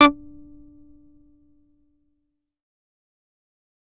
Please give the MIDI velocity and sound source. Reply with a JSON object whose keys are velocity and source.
{"velocity": 75, "source": "synthesizer"}